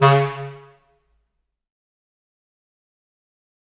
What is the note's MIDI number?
49